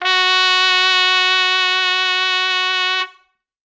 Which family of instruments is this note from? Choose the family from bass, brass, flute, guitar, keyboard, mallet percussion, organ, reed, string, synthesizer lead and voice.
brass